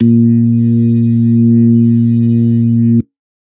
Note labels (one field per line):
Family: organ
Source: electronic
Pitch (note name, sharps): A#2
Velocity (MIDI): 25